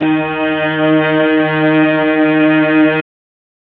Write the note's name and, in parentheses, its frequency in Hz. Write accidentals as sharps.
D#3 (155.6 Hz)